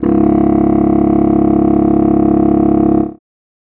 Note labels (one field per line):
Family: reed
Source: acoustic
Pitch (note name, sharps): C#1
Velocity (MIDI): 127